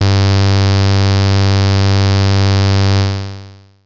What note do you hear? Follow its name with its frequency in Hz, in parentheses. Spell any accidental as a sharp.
G2 (98 Hz)